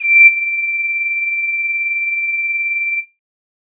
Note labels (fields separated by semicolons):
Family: flute; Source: synthesizer; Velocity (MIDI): 25; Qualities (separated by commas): distorted